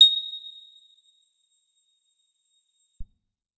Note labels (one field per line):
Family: guitar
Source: electronic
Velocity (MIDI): 127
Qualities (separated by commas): bright, percussive, reverb